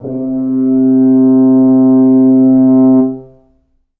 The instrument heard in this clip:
acoustic brass instrument